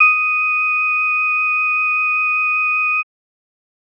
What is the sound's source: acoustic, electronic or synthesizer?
electronic